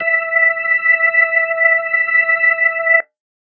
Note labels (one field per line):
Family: organ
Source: electronic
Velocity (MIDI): 127